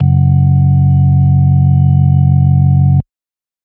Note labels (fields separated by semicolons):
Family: organ; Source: electronic; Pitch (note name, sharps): F#1; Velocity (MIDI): 25; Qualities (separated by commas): dark